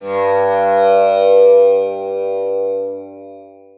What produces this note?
acoustic guitar